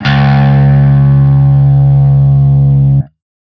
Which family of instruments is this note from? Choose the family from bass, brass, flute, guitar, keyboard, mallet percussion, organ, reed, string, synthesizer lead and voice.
guitar